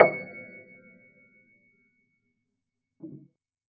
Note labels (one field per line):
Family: keyboard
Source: acoustic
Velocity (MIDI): 50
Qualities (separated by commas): fast decay, percussive, reverb